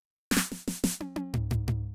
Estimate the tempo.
115 BPM